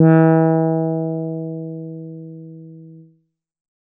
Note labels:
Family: bass; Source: synthesizer; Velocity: 127

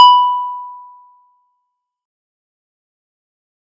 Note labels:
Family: mallet percussion; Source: acoustic; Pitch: B5; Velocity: 100; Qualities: fast decay

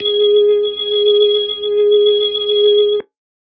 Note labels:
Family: organ; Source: electronic; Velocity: 75

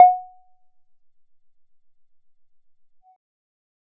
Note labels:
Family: bass; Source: synthesizer; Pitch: F#5; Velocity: 25; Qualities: percussive

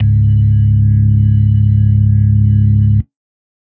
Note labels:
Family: organ; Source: electronic; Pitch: C#1; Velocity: 100; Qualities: dark

